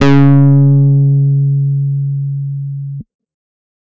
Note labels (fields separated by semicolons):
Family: guitar; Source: electronic; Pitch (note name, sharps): C#3; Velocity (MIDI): 25; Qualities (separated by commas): distorted